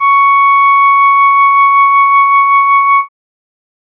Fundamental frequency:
1109 Hz